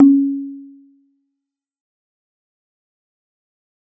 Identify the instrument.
acoustic mallet percussion instrument